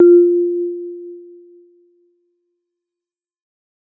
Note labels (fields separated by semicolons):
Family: mallet percussion; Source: acoustic; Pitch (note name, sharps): F4; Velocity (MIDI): 50